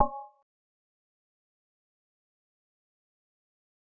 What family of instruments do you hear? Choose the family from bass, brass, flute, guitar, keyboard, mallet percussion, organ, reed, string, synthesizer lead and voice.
mallet percussion